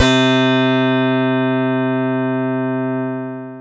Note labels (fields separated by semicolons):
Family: keyboard; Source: electronic; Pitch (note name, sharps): C3; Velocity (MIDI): 127; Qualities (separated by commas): bright, long release